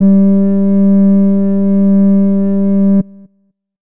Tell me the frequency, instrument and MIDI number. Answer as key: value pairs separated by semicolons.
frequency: 196 Hz; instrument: acoustic flute; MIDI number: 55